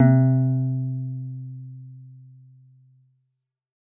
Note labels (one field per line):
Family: guitar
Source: synthesizer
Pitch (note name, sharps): C3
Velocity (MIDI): 100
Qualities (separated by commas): dark